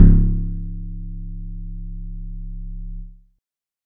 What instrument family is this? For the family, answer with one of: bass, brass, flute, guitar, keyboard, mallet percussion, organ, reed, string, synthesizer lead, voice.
guitar